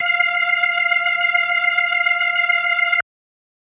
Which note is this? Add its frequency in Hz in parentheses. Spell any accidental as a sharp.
F5 (698.5 Hz)